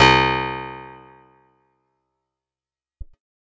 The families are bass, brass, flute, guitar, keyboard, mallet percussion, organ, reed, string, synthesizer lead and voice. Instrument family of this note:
guitar